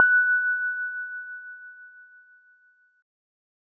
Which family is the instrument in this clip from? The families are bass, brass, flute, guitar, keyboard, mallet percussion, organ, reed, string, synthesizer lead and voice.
keyboard